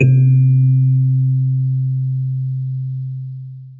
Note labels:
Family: mallet percussion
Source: acoustic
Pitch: C3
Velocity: 75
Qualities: dark, long release, reverb

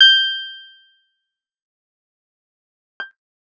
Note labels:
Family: guitar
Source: electronic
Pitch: G6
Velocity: 50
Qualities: bright, fast decay, percussive

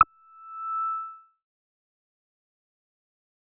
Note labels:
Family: bass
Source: synthesizer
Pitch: E6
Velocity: 25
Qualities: distorted, fast decay

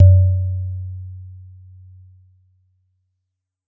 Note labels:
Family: mallet percussion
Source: acoustic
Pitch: F#2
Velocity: 100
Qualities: dark

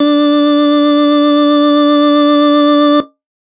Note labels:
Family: organ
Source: electronic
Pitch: D4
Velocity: 25

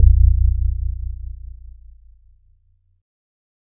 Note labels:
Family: keyboard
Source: electronic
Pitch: A#0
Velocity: 100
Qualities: dark

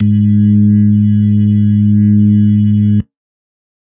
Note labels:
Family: organ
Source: electronic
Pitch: G#2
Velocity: 75

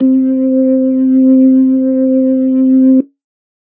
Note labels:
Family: organ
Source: electronic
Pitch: C4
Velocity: 50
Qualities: dark

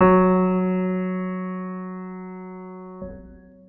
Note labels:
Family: organ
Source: electronic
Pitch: F#3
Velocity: 50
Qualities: long release, reverb

